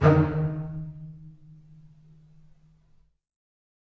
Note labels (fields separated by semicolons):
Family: string; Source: acoustic; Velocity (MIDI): 75; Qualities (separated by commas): reverb